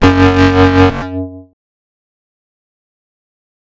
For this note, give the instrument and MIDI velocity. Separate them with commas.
synthesizer bass, 75